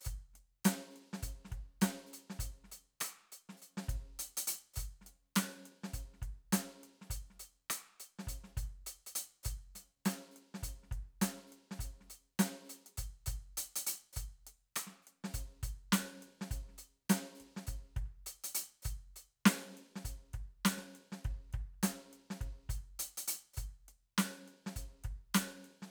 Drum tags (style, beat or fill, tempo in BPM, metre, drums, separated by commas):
New Orleans funk, beat, 102 BPM, 4/4, closed hi-hat, hi-hat pedal, snare, cross-stick, kick